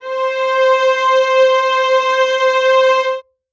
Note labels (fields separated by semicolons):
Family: string; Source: acoustic; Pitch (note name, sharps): C5; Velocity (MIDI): 75; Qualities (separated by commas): reverb